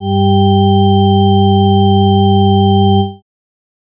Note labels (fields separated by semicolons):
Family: organ; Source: electronic; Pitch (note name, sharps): G2; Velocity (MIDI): 100